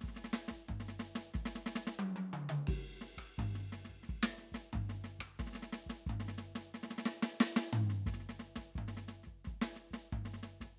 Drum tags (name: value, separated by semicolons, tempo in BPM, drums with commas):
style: samba; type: beat; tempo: 89 BPM; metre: 4/4; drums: ride, hi-hat pedal, snare, cross-stick, high tom, mid tom, floor tom, kick